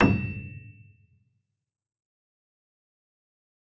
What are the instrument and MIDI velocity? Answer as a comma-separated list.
acoustic keyboard, 25